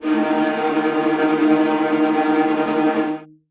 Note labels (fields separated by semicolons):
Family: string; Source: acoustic; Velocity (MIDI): 50; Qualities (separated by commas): non-linear envelope, reverb